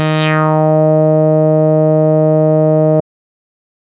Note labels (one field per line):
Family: bass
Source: synthesizer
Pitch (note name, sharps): D#3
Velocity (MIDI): 127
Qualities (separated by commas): distorted